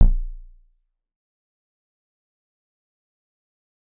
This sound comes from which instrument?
electronic guitar